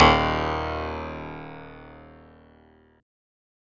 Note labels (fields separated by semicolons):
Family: synthesizer lead; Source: synthesizer; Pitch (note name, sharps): D#1; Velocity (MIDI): 75; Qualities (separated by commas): bright, distorted